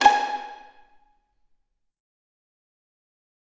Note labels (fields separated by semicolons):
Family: string; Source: acoustic; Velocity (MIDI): 127; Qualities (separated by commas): bright, fast decay, percussive, reverb